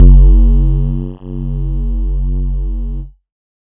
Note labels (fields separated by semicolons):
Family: synthesizer lead; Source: synthesizer; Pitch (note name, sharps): F#1; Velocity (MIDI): 127; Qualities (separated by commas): distorted